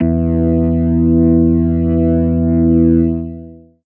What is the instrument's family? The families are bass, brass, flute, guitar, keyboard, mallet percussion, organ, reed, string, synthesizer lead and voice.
organ